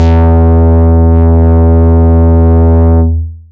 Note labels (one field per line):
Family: bass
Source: synthesizer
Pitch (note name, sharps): E2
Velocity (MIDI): 127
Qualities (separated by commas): distorted, long release, tempo-synced